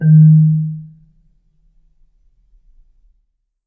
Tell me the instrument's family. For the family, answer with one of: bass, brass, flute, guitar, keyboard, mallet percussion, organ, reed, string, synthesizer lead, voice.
mallet percussion